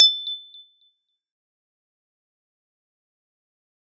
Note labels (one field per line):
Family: mallet percussion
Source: acoustic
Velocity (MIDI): 127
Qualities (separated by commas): fast decay, percussive